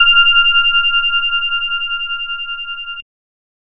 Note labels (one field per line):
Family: bass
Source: synthesizer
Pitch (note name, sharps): F6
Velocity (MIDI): 100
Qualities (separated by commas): bright, distorted, multiphonic